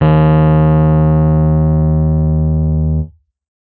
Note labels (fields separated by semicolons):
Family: keyboard; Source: electronic; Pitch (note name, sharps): D#2; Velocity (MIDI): 127; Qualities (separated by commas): distorted